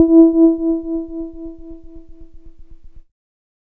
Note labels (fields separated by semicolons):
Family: keyboard; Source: electronic; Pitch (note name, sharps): E4; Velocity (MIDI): 100; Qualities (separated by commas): dark